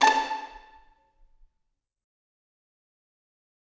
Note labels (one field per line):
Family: string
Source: acoustic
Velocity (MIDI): 127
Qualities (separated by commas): bright, fast decay, percussive, reverb